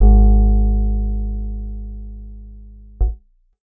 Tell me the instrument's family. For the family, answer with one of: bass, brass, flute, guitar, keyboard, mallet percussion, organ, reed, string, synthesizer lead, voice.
guitar